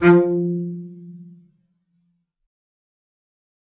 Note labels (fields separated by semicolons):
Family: string; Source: acoustic; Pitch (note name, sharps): F3; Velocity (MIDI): 50; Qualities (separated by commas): fast decay, reverb